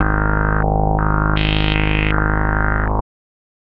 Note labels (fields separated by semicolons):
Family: bass; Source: synthesizer; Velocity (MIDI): 75; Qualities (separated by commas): tempo-synced